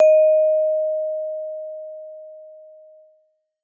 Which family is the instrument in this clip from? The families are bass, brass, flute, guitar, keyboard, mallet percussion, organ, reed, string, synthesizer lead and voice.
mallet percussion